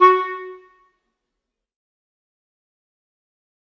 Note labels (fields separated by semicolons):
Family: reed; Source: acoustic; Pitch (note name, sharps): F#4; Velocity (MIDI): 100; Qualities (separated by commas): fast decay, percussive, reverb